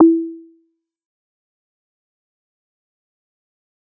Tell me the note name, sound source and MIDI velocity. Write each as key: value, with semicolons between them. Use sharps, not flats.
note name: E4; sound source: synthesizer; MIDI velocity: 100